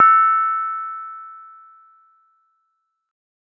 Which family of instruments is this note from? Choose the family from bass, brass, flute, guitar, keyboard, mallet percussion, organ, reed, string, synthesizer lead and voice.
mallet percussion